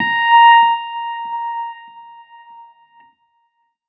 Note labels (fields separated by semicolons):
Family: keyboard; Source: electronic; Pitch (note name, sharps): A#5; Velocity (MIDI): 50